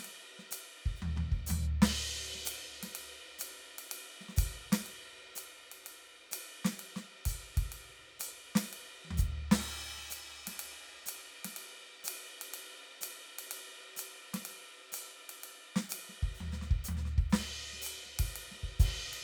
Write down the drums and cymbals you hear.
crash, ride, hi-hat pedal, snare, high tom, floor tom and kick